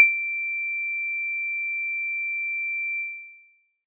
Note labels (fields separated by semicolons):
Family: mallet percussion; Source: acoustic; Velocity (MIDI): 127